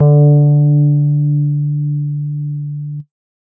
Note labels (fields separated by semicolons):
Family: keyboard; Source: electronic; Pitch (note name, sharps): D3; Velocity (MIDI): 25